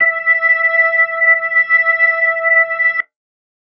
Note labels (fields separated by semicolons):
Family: organ; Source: electronic; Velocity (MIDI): 75